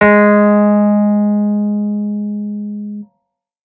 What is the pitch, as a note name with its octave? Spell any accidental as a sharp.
G#3